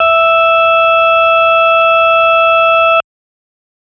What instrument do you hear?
electronic organ